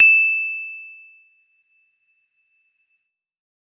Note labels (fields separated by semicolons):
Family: keyboard; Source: electronic; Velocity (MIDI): 127; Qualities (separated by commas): bright